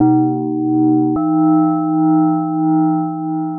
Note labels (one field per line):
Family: mallet percussion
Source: synthesizer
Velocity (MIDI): 127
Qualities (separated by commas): long release, multiphonic